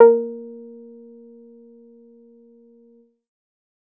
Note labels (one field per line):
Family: bass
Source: synthesizer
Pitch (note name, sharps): A#4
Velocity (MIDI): 50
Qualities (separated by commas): dark, percussive